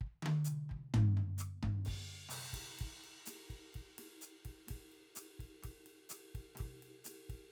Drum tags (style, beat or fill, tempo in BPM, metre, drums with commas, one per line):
bossa nova
beat
127 BPM
4/4
crash, ride, hi-hat pedal, snare, cross-stick, high tom, mid tom, floor tom, kick